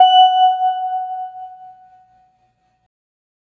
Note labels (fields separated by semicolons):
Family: organ; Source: electronic; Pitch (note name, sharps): F#5; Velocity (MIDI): 25